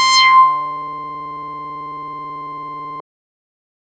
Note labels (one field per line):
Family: bass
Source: synthesizer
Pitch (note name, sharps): C6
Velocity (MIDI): 127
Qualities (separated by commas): distorted